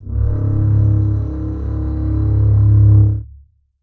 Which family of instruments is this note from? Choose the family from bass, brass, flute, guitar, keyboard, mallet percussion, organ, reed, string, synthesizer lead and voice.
string